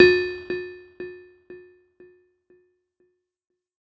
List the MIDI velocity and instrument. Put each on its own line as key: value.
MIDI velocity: 75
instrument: electronic keyboard